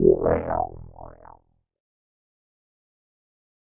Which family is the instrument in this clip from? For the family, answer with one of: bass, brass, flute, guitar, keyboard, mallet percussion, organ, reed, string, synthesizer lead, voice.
keyboard